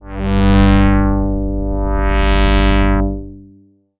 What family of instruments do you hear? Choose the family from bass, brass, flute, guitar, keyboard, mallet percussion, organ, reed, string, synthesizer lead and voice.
bass